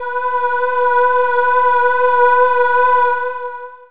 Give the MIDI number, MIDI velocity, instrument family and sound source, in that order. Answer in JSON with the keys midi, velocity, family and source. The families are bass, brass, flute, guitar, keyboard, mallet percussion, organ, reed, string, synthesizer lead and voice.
{"midi": 71, "velocity": 50, "family": "voice", "source": "synthesizer"}